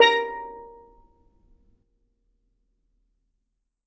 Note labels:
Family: mallet percussion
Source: acoustic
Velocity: 100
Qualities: percussive, reverb

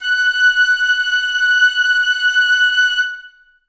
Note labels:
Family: reed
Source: acoustic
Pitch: F#6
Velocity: 100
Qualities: reverb

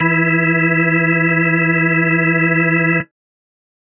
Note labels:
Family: organ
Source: electronic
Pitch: E3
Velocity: 127

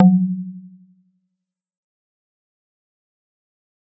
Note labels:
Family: mallet percussion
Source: acoustic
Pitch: F#3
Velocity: 127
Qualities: fast decay, percussive

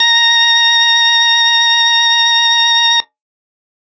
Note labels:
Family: organ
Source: electronic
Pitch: A#5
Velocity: 100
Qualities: bright, distorted

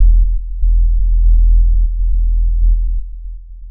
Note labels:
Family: synthesizer lead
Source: synthesizer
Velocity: 50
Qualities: dark, long release, tempo-synced

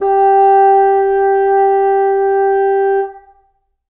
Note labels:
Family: reed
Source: acoustic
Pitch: G4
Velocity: 75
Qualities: reverb

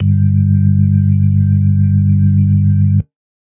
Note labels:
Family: organ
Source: electronic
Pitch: G1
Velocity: 75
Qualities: dark

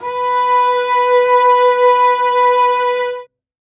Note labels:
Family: string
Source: acoustic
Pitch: B4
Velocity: 100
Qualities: reverb

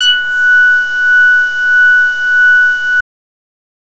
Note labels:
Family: bass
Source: synthesizer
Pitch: F#6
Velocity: 25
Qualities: distorted

